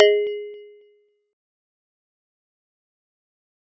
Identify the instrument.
acoustic mallet percussion instrument